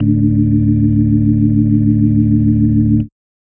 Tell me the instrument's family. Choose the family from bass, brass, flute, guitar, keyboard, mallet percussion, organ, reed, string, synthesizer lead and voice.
organ